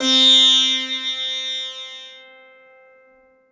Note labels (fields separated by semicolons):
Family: guitar; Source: acoustic; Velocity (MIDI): 75; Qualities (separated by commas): bright, multiphonic, reverb